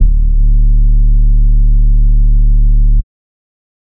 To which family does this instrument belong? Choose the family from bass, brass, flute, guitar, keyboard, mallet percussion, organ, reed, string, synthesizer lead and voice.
bass